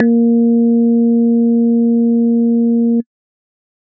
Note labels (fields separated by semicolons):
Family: organ; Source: electronic; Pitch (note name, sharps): A#3; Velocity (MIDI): 50